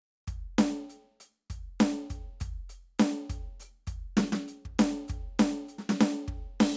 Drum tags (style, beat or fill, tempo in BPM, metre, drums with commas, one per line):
rock
beat
100 BPM
4/4
crash, closed hi-hat, open hi-hat, hi-hat pedal, snare, kick